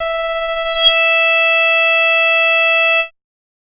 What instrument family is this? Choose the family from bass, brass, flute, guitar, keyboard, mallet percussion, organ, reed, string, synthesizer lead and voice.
bass